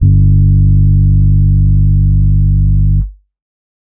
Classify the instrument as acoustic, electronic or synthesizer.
electronic